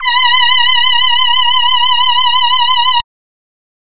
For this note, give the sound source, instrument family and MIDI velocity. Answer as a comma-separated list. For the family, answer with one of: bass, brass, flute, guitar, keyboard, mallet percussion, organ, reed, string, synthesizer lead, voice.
synthesizer, voice, 100